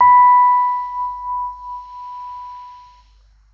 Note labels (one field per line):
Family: keyboard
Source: electronic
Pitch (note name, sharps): B5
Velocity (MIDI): 25